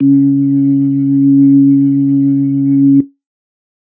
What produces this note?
electronic organ